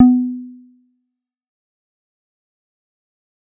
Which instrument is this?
synthesizer bass